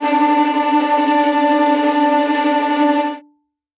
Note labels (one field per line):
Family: string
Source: acoustic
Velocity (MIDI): 127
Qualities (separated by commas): bright, non-linear envelope, reverb